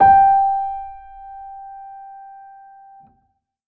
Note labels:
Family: keyboard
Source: acoustic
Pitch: G5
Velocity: 25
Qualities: reverb

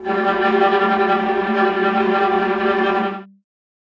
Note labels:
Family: string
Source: acoustic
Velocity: 25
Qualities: non-linear envelope, reverb

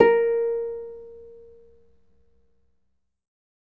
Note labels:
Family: guitar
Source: acoustic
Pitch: A#4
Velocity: 75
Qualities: reverb

